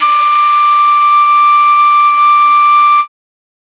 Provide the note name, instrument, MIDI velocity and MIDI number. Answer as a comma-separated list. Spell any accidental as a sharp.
D6, acoustic flute, 25, 86